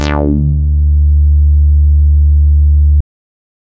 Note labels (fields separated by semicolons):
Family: bass; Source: synthesizer; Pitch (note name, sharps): D2; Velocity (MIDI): 75; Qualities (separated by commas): distorted